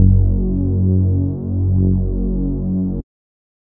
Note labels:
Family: bass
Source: synthesizer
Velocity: 75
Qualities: dark

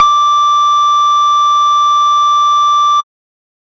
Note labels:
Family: bass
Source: synthesizer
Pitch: D6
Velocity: 25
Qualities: distorted, tempo-synced

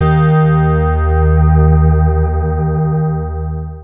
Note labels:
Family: guitar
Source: electronic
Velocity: 50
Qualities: long release, multiphonic, non-linear envelope

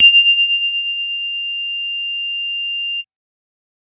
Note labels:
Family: bass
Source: synthesizer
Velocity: 100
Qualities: bright

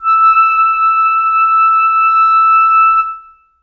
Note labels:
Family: reed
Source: acoustic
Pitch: E6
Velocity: 75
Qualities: reverb

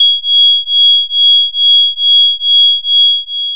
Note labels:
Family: bass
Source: synthesizer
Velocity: 127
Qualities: bright, distorted, long release

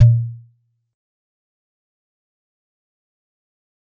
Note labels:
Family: mallet percussion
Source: acoustic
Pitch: A#2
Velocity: 50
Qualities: dark, fast decay, percussive

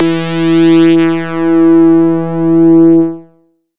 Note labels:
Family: bass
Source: synthesizer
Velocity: 100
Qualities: bright, distorted

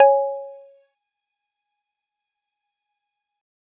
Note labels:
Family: mallet percussion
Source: acoustic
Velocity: 100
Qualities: multiphonic, percussive

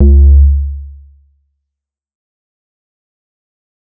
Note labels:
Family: bass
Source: synthesizer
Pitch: C#2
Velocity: 127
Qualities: dark, fast decay

